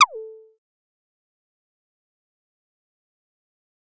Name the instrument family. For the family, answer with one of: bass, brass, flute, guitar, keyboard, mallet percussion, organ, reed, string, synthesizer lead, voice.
bass